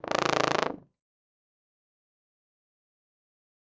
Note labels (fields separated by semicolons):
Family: brass; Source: acoustic; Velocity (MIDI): 25; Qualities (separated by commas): bright, fast decay, reverb